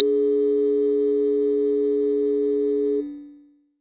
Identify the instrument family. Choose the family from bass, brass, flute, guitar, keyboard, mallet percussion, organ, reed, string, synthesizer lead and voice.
bass